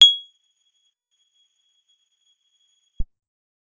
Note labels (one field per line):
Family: guitar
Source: acoustic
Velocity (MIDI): 50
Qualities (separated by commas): bright, percussive